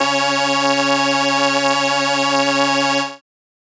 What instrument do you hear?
synthesizer keyboard